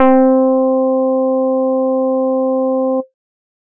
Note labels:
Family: bass; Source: synthesizer; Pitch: C4; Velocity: 75

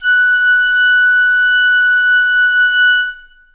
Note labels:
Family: flute; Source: acoustic; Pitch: F#6; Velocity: 50; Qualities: reverb

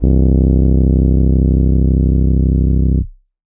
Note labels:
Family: keyboard; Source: electronic; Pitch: C1; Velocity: 100

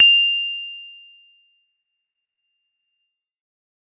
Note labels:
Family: keyboard; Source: electronic; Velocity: 75; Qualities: bright

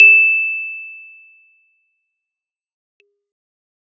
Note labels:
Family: keyboard; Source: acoustic; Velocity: 50; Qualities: bright, fast decay

